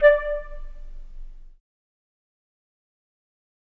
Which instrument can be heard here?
acoustic flute